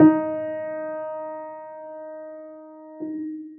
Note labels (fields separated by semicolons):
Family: keyboard; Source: acoustic; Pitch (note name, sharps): D#4; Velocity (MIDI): 25; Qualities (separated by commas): long release, reverb